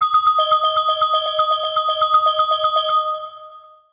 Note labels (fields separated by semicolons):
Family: mallet percussion; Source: synthesizer; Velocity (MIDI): 50; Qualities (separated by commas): long release, multiphonic, tempo-synced